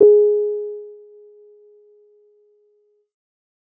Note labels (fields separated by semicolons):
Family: keyboard; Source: electronic; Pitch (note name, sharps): G#4; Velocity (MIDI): 75; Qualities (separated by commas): dark